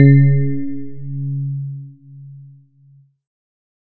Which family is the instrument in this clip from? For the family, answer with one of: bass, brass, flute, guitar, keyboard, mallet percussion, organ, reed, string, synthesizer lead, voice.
keyboard